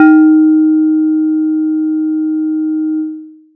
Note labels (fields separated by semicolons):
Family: mallet percussion; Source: acoustic; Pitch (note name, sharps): D#4; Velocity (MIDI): 127